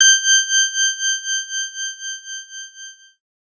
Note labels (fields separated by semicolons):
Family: keyboard; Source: electronic; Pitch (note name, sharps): G6; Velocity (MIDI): 25